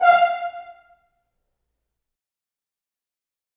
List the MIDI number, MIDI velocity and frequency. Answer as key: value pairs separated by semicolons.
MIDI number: 77; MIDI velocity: 100; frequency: 698.5 Hz